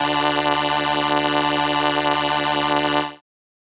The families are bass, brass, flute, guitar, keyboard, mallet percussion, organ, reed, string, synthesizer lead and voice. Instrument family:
keyboard